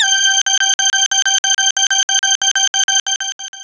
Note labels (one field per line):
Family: synthesizer lead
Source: synthesizer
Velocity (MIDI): 25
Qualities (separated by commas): long release